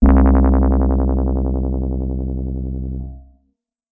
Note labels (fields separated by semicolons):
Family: keyboard; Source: electronic; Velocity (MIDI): 100; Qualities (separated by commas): dark, distorted